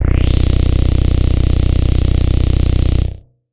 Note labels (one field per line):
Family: bass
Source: synthesizer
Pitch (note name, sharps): B-1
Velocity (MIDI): 25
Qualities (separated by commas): distorted